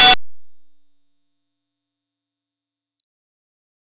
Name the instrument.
synthesizer bass